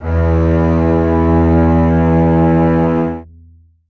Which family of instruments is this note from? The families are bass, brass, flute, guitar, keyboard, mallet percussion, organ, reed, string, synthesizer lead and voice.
string